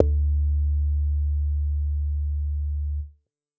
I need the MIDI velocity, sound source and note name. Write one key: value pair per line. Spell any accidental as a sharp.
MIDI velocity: 25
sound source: synthesizer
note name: D2